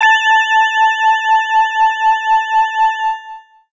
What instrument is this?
electronic organ